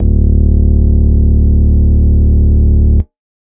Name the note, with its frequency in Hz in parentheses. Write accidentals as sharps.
D1 (36.71 Hz)